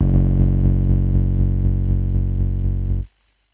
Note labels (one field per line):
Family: keyboard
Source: electronic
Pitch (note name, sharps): F#1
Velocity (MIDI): 50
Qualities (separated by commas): dark, distorted, tempo-synced